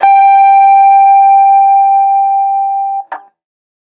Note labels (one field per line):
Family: guitar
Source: electronic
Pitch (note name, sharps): G5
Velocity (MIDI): 75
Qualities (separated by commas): distorted